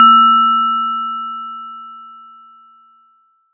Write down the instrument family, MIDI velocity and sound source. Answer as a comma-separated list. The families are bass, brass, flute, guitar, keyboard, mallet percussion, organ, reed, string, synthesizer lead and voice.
mallet percussion, 25, acoustic